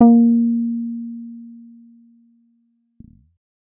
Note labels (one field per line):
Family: bass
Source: synthesizer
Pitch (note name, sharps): A#3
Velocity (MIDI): 25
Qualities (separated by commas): dark